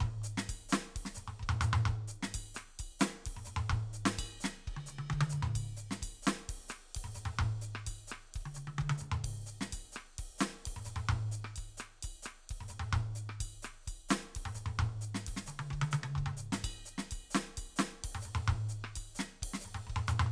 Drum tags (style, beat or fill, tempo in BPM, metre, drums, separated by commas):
Dominican merengue, beat, 130 BPM, 4/4, ride, ride bell, hi-hat pedal, snare, cross-stick, high tom, mid tom, kick